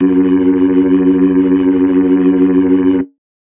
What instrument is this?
electronic organ